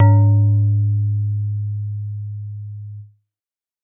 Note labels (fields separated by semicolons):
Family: mallet percussion; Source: acoustic; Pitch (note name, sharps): G#2; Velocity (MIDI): 127